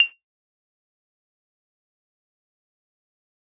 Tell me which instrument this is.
synthesizer guitar